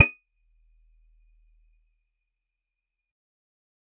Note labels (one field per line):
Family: guitar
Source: acoustic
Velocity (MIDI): 50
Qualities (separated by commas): fast decay, percussive